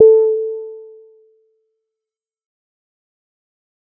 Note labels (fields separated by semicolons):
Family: bass; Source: synthesizer; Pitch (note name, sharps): A4; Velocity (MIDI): 25; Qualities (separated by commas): fast decay